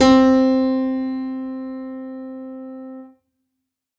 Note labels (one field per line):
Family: keyboard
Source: acoustic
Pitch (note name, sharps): C4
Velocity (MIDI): 127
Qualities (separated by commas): reverb